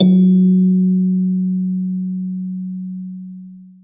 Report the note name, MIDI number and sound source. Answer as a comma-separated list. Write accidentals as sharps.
F#3, 54, acoustic